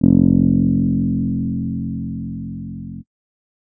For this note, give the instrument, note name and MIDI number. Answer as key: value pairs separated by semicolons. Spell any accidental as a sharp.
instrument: electronic keyboard; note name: F1; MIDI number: 29